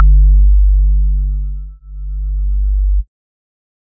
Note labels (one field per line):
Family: organ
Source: electronic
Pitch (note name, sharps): G1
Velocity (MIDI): 127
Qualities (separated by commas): dark